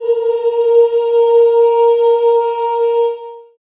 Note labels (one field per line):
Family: voice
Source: acoustic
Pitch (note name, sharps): A#4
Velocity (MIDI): 75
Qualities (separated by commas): long release, reverb